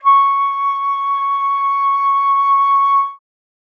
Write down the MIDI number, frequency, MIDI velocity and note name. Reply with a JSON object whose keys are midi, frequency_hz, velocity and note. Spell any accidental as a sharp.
{"midi": 85, "frequency_hz": 1109, "velocity": 50, "note": "C#6"}